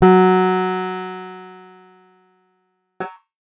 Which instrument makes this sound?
acoustic guitar